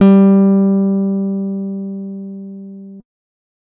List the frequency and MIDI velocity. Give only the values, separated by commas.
196 Hz, 75